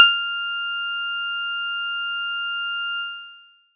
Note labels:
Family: mallet percussion; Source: acoustic; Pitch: F6; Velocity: 100

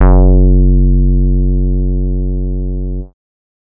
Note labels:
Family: bass; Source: synthesizer; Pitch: F#1; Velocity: 100; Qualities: dark

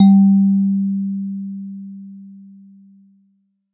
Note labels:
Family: mallet percussion; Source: acoustic; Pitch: G3; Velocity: 75

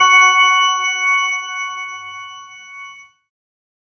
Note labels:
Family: keyboard; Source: synthesizer; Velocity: 50; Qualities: bright

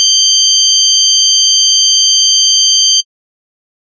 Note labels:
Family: organ; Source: electronic; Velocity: 127; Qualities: bright

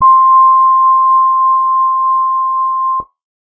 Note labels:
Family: guitar; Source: electronic; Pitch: C6; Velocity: 25; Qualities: reverb

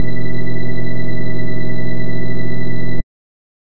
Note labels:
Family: bass; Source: synthesizer; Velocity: 127

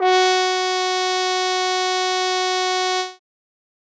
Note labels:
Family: brass; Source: acoustic; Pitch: F#4; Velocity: 127; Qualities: bright

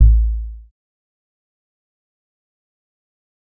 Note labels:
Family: bass; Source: synthesizer; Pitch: A1; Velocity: 100; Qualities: dark, fast decay, percussive

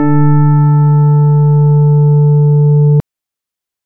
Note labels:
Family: organ; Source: electronic; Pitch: D3; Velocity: 100; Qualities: dark

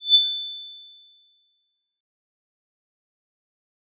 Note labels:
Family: mallet percussion; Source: electronic; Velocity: 100; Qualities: bright, fast decay

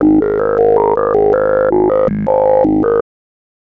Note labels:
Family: bass; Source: synthesizer; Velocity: 100; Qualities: tempo-synced

